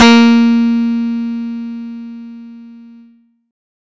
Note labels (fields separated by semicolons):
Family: guitar; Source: acoustic; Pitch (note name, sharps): A#3; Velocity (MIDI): 100; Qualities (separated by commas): bright